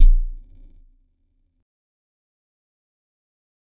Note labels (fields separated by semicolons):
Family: mallet percussion; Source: electronic; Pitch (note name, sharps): A#0; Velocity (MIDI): 25; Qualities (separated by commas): dark, fast decay, non-linear envelope, percussive